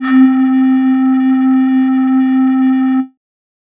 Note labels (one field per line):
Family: flute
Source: synthesizer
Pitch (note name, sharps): C4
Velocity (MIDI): 100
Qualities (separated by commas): distorted